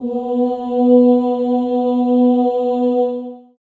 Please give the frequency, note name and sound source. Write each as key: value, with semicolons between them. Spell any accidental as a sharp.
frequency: 246.9 Hz; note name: B3; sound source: acoustic